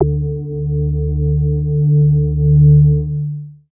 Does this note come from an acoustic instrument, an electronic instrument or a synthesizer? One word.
synthesizer